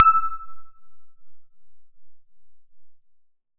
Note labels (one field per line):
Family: synthesizer lead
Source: synthesizer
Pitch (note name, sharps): E6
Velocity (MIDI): 50